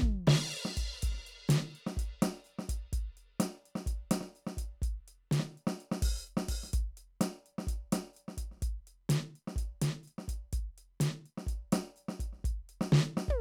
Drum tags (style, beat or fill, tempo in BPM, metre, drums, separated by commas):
Middle Eastern, beat, 126 BPM, 4/4, crash, closed hi-hat, open hi-hat, hi-hat pedal, snare, high tom, kick